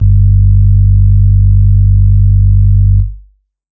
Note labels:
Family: organ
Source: electronic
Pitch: G1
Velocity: 100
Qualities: dark

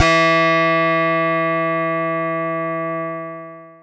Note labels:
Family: keyboard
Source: electronic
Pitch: E3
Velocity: 100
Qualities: bright, long release

